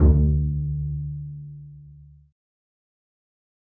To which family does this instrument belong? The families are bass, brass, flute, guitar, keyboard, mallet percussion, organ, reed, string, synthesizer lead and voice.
string